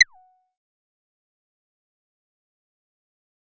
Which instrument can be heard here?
synthesizer bass